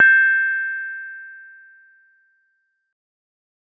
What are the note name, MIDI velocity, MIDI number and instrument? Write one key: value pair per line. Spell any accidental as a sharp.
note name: G6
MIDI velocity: 100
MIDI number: 91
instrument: acoustic mallet percussion instrument